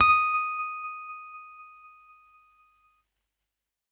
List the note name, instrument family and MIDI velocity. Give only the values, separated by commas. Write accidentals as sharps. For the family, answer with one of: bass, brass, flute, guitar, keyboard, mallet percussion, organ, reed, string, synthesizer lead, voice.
D#6, keyboard, 100